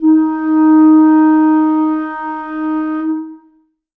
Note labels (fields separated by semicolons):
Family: reed; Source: acoustic; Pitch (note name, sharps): D#4; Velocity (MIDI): 50; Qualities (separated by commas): reverb